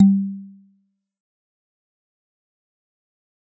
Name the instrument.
acoustic mallet percussion instrument